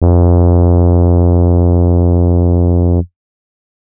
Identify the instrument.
electronic keyboard